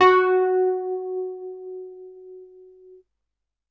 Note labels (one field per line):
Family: keyboard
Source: electronic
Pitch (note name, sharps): F#4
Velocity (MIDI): 127